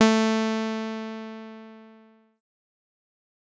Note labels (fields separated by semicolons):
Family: bass; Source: synthesizer; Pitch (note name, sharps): A3; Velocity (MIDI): 127; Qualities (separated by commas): bright, distorted, fast decay